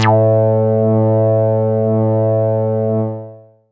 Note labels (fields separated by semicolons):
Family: bass; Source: synthesizer; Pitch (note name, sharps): A2; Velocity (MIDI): 127; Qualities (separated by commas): distorted, long release